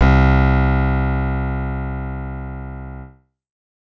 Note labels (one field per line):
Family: keyboard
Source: synthesizer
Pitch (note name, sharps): C2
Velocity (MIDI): 127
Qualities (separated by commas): distorted